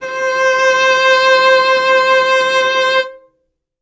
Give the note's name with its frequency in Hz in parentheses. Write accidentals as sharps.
C5 (523.3 Hz)